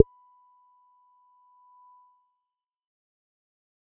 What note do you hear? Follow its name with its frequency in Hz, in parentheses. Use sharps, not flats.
B5 (987.8 Hz)